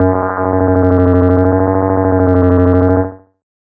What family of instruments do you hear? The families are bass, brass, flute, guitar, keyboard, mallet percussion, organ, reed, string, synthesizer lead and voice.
bass